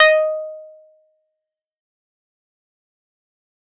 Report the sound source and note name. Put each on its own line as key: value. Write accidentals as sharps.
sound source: electronic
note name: D#5